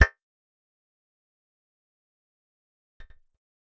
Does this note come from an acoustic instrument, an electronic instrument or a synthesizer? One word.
synthesizer